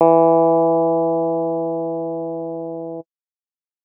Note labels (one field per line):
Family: guitar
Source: electronic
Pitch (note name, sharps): E3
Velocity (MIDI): 25